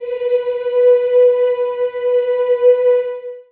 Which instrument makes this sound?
acoustic voice